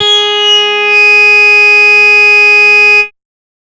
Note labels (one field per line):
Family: bass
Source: synthesizer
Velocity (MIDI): 50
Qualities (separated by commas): bright, distorted, multiphonic